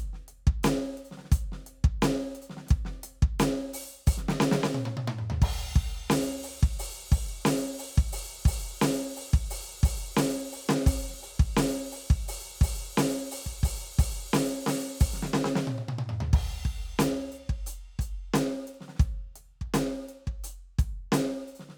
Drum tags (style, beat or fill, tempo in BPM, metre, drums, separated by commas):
rock, beat, 88 BPM, 4/4, crash, closed hi-hat, open hi-hat, hi-hat pedal, snare, high tom, mid tom, floor tom, kick